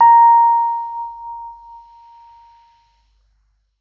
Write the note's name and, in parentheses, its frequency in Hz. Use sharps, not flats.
A#5 (932.3 Hz)